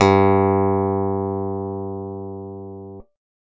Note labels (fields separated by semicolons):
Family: keyboard; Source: electronic; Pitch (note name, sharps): G2; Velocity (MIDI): 75